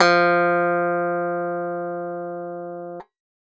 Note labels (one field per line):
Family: keyboard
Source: electronic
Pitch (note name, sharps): F3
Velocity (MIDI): 127